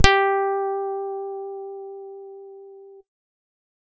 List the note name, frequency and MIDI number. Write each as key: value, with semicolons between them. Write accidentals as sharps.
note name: G4; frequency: 392 Hz; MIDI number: 67